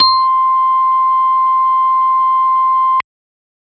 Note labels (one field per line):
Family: organ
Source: electronic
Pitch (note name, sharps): C6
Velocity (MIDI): 100